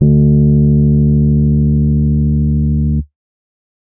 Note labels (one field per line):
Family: keyboard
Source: electronic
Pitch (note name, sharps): D2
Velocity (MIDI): 75